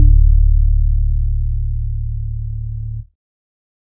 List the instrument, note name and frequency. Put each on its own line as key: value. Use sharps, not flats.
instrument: electronic organ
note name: D1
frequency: 36.71 Hz